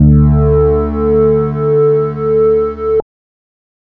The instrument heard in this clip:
synthesizer bass